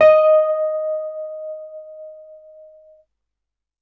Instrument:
electronic keyboard